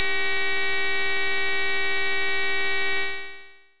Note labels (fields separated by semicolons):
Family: bass; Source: synthesizer; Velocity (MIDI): 75; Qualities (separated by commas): bright, distorted, long release